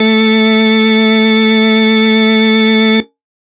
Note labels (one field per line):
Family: organ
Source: electronic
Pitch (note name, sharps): A3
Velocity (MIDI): 100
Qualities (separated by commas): distorted